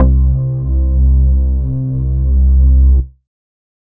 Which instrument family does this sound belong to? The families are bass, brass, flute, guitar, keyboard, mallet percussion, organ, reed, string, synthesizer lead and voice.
bass